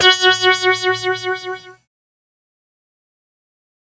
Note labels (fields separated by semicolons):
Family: keyboard; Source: synthesizer; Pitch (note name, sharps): F#4; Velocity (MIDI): 50; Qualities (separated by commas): distorted, fast decay